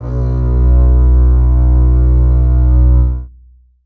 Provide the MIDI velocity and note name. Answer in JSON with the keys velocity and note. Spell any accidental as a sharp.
{"velocity": 127, "note": "B1"}